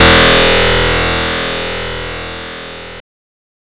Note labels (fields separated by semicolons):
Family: guitar; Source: synthesizer; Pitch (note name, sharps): E1; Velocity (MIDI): 127; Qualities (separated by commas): bright, distorted